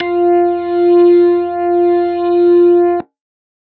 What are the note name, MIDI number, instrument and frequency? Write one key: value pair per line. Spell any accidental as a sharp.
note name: F4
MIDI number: 65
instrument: electronic organ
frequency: 349.2 Hz